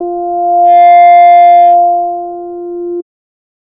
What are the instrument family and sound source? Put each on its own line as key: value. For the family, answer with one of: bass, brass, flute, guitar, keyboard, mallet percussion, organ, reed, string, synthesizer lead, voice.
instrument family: bass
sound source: synthesizer